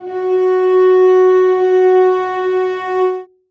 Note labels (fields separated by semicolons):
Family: string; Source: acoustic; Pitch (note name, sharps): F#4; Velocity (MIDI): 25; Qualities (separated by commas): reverb